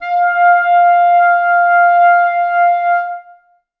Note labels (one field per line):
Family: reed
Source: acoustic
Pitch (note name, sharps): F5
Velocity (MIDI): 100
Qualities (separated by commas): reverb